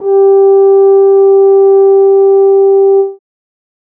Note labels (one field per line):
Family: brass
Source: acoustic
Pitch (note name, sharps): G4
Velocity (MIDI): 25